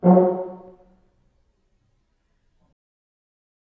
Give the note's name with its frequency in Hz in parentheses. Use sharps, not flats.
F#3 (185 Hz)